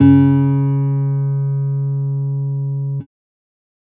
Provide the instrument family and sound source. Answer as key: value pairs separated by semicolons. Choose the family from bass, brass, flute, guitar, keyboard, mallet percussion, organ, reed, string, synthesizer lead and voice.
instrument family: guitar; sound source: electronic